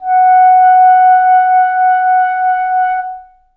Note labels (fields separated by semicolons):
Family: reed; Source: acoustic; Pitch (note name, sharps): F#5; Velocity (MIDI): 50; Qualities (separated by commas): reverb